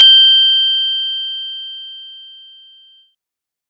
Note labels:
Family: bass; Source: synthesizer; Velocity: 75

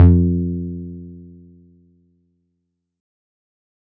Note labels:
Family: keyboard; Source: electronic; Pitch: F2; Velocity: 127

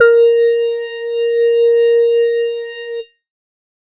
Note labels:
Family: organ; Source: electronic; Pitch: A#4; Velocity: 25

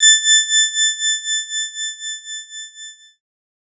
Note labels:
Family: keyboard; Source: electronic; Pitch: A6; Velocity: 50; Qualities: bright

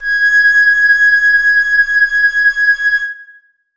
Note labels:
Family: flute; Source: acoustic; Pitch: G#6; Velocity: 100; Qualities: reverb

